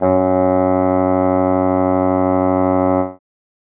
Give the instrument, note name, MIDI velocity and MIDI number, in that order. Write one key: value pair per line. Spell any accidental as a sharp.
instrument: acoustic reed instrument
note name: F#2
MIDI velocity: 75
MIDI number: 42